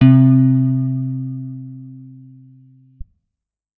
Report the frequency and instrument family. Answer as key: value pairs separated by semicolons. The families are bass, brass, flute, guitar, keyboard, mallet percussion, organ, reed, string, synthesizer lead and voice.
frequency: 130.8 Hz; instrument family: guitar